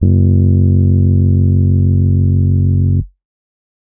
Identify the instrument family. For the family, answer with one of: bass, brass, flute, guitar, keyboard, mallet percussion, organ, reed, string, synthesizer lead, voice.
keyboard